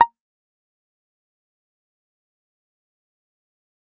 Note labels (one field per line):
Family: guitar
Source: electronic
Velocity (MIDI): 50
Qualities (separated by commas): fast decay, percussive